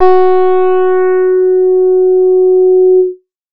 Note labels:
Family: bass; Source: synthesizer; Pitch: F#4; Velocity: 25; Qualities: distorted

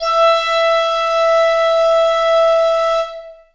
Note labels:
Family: flute; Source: acoustic; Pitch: E5; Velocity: 75; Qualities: reverb

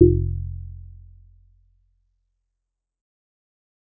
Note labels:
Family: bass; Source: synthesizer; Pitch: F1; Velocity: 50; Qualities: dark, fast decay

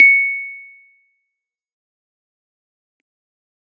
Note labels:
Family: keyboard; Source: electronic; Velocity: 50; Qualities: fast decay, percussive

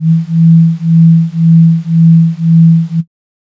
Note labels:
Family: flute; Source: synthesizer; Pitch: E3; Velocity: 75; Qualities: dark

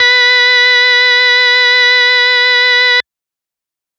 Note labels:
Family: organ; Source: electronic; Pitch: B4; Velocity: 50; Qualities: distorted

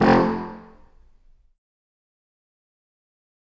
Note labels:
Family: reed; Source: acoustic; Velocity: 127; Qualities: distorted, fast decay, percussive, reverb

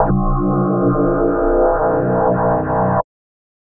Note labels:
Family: mallet percussion; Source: electronic; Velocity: 127; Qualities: multiphonic, non-linear envelope

